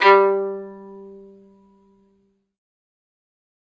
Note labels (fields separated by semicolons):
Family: string; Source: acoustic; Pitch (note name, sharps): G3; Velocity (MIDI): 127; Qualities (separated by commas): fast decay, reverb